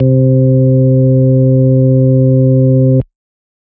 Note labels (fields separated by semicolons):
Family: organ; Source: electronic; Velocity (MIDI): 100